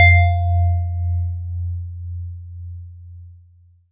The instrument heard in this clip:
acoustic mallet percussion instrument